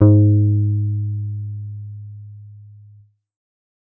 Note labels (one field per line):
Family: bass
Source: synthesizer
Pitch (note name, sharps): G#2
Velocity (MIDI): 75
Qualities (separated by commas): dark